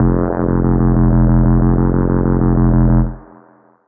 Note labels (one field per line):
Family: bass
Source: synthesizer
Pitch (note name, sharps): F1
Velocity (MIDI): 25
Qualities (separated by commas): long release, reverb